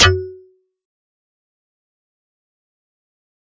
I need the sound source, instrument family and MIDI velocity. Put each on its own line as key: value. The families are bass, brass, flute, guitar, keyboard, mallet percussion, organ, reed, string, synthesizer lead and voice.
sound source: acoustic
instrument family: mallet percussion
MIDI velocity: 127